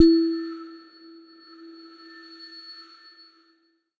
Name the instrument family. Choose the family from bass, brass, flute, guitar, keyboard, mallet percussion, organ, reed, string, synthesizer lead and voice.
mallet percussion